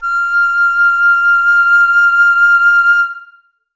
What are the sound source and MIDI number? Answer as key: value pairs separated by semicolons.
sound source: acoustic; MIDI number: 89